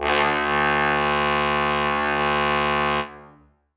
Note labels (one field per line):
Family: brass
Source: acoustic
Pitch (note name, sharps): D2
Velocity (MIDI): 100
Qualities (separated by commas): reverb